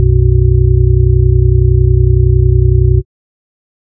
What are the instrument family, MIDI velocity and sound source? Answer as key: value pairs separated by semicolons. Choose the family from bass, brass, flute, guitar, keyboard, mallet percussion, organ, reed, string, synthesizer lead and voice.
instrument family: organ; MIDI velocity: 127; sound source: electronic